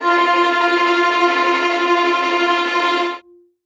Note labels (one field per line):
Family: string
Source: acoustic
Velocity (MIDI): 127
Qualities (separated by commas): bright, non-linear envelope, reverb